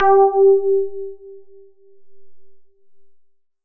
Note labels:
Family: synthesizer lead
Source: synthesizer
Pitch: G4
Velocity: 50

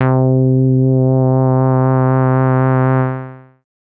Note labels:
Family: bass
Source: synthesizer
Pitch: C3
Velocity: 25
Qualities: distorted, long release

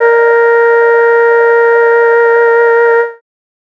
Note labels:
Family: voice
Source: synthesizer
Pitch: A#4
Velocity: 127

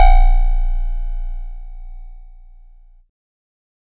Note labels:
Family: keyboard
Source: electronic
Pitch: A#0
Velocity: 127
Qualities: bright, distorted

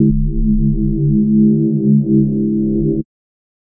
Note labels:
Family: mallet percussion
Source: electronic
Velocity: 50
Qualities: multiphonic, non-linear envelope

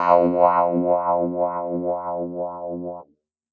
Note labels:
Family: keyboard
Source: electronic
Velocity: 75

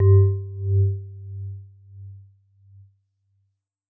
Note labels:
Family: mallet percussion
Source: acoustic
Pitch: G2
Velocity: 50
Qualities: dark, non-linear envelope

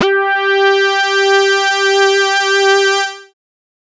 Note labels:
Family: bass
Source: synthesizer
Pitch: G4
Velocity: 127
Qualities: distorted, multiphonic

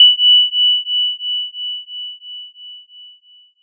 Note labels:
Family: mallet percussion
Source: electronic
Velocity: 100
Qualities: bright, multiphonic

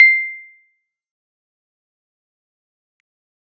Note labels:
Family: keyboard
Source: electronic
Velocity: 100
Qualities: fast decay, percussive

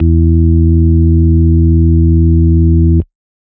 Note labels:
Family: organ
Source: electronic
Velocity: 50

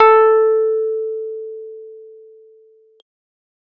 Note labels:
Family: keyboard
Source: electronic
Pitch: A4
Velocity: 100

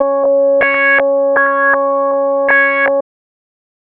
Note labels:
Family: bass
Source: synthesizer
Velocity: 127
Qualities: tempo-synced

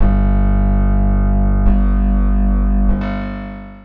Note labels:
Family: guitar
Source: acoustic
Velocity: 100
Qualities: reverb

